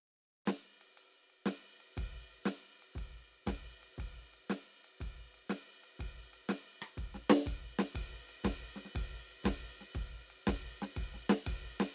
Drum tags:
rock
beat
120 BPM
4/4
ride, hi-hat pedal, snare, cross-stick, kick

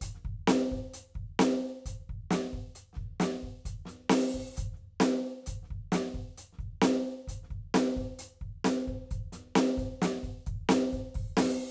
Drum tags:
pop
beat
132 BPM
4/4
closed hi-hat, open hi-hat, hi-hat pedal, snare, kick

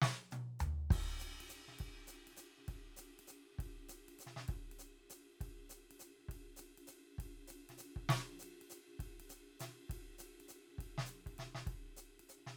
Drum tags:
jazz
beat
200 BPM
3/4
crash, ride, hi-hat pedal, snare, high tom, floor tom, kick

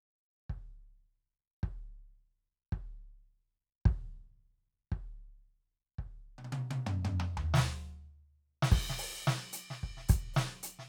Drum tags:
swing
beat
110 BPM
4/4
crash, closed hi-hat, open hi-hat, hi-hat pedal, snare, high tom, mid tom, floor tom, kick

